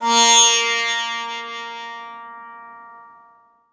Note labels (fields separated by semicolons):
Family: guitar; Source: acoustic; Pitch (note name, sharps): A#3; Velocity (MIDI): 75; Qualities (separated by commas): bright, reverb